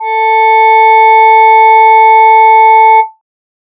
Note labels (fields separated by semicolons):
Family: voice; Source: synthesizer; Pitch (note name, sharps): A4; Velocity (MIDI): 25